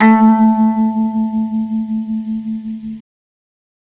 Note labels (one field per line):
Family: guitar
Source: electronic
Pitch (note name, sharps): A3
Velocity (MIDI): 127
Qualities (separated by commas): reverb